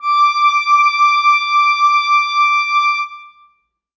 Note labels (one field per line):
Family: reed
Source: acoustic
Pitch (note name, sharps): D6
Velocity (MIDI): 100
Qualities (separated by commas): reverb